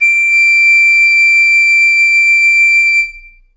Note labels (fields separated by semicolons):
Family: flute; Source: acoustic; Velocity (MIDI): 75; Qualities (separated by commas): reverb